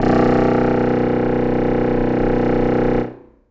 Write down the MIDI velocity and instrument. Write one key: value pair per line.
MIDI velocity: 75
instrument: acoustic reed instrument